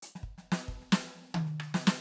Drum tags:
funk, fill, 112 BPM, 4/4, closed hi-hat, snare, cross-stick, high tom, kick

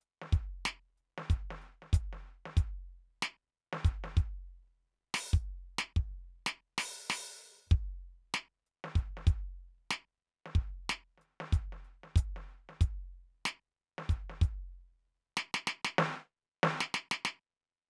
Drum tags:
hip-hop, beat, 94 BPM, 4/4, closed hi-hat, open hi-hat, hi-hat pedal, snare, kick

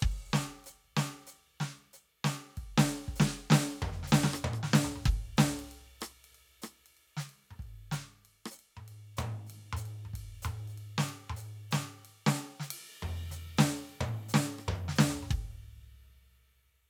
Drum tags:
rock, beat, 95 BPM, 4/4, ride, hi-hat pedal, snare, cross-stick, high tom, mid tom, floor tom, kick

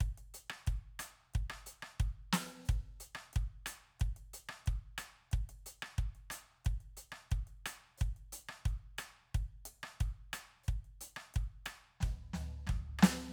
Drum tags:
reggaeton, beat, 90 BPM, 4/4, closed hi-hat, hi-hat pedal, snare, cross-stick, floor tom, kick

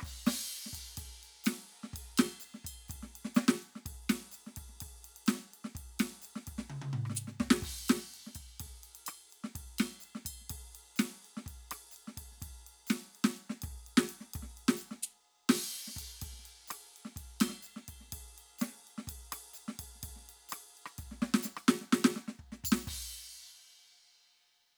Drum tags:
Middle Eastern, beat, 126 BPM, 4/4, crash, ride, ride bell, percussion, snare, cross-stick, mid tom, floor tom, kick

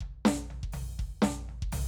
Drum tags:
gospel, fill, 120 BPM, 4/4, open hi-hat, snare, floor tom, kick

